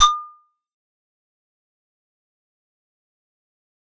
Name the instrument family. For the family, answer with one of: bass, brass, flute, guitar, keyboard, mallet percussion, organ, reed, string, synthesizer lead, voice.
keyboard